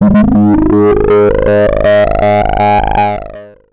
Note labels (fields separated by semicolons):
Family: bass; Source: synthesizer; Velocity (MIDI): 50; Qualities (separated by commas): distorted, long release, multiphonic, tempo-synced